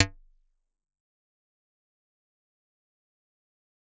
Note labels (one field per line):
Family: mallet percussion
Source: acoustic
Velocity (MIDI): 127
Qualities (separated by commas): fast decay, percussive